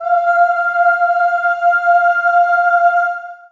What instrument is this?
acoustic voice